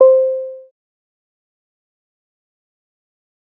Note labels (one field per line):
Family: bass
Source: synthesizer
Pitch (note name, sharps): C5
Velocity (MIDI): 100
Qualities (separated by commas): fast decay, percussive